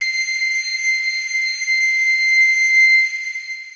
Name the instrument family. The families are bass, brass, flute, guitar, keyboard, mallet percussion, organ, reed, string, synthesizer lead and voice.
guitar